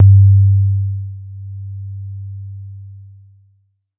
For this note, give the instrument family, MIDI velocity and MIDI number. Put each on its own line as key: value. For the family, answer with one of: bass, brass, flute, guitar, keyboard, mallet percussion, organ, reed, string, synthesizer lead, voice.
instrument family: keyboard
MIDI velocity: 75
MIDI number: 43